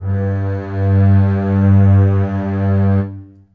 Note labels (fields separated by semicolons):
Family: string; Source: acoustic; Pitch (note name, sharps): G2; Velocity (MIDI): 75; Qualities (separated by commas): reverb